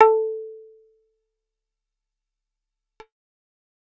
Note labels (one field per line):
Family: guitar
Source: acoustic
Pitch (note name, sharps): A4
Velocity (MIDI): 75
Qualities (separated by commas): fast decay, percussive